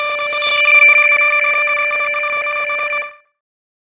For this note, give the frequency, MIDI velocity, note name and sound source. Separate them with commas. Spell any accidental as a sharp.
587.3 Hz, 75, D5, synthesizer